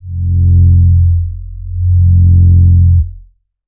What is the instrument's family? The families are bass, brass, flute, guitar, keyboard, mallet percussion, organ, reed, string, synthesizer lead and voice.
bass